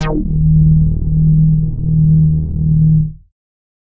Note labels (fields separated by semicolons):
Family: bass; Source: synthesizer; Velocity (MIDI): 75; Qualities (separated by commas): distorted